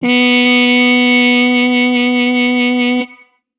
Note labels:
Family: brass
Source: acoustic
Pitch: B3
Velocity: 127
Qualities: bright

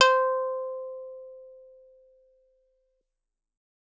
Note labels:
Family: guitar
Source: acoustic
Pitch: C5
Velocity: 127

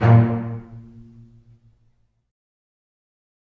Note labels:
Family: string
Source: acoustic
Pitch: A#2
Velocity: 75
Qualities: fast decay, reverb

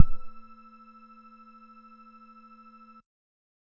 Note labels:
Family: bass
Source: synthesizer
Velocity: 25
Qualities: percussive

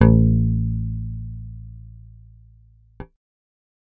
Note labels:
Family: bass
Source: synthesizer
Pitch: A1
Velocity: 100

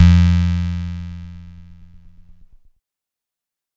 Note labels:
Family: keyboard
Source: electronic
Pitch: F2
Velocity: 127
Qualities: bright, distorted

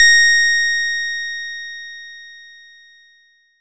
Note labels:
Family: bass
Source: synthesizer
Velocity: 50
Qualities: bright, distorted

